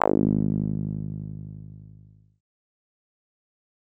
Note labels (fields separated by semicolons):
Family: synthesizer lead; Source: synthesizer; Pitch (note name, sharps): G#1; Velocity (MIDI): 100; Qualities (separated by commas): distorted, fast decay